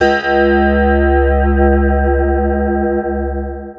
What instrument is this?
electronic guitar